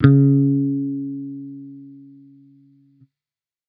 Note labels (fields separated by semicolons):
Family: bass; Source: electronic; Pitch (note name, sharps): C#3; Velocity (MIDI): 100